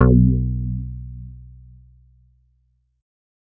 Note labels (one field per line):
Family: bass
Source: synthesizer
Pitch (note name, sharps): B1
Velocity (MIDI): 50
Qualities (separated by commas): dark, distorted